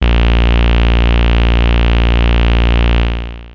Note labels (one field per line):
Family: bass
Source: synthesizer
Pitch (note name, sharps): A#1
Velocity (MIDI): 50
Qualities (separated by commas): bright, distorted, long release